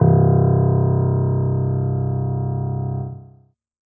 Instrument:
acoustic keyboard